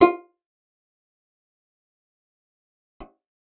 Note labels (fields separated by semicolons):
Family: guitar; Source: acoustic; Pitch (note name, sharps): F4; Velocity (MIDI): 100; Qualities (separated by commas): fast decay, percussive, reverb